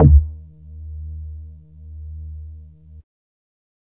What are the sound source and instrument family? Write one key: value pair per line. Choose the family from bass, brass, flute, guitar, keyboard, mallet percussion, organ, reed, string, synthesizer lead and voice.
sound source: synthesizer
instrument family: bass